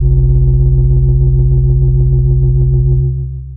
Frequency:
16.35 Hz